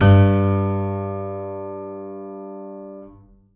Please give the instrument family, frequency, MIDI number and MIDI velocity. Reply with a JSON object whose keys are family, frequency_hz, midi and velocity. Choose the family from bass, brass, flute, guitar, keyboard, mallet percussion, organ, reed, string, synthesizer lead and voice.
{"family": "keyboard", "frequency_hz": 98, "midi": 43, "velocity": 127}